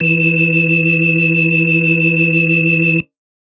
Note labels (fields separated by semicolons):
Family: organ; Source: electronic; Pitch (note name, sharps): E3; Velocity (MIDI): 75